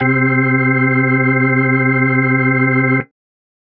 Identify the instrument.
electronic organ